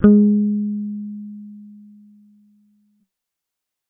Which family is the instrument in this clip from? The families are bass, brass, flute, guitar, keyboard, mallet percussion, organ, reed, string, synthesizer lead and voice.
bass